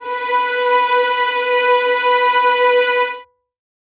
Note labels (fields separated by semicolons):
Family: string; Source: acoustic; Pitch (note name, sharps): B4; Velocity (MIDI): 50; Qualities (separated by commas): reverb